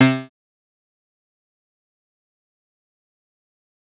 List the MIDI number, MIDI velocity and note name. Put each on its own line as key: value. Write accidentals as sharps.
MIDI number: 48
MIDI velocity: 127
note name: C3